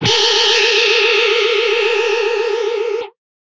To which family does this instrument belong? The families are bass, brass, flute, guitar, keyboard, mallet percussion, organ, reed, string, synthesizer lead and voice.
guitar